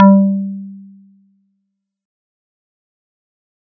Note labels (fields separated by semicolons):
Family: mallet percussion; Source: acoustic; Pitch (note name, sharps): G3; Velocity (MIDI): 100; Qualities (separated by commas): fast decay